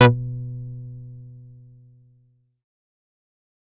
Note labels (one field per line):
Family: bass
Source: synthesizer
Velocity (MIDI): 75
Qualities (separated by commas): distorted, fast decay